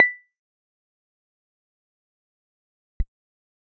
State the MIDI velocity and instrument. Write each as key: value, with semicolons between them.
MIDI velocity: 25; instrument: electronic keyboard